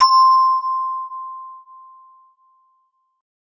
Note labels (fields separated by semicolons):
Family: mallet percussion; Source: acoustic; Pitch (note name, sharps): C6; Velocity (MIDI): 50; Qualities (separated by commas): non-linear envelope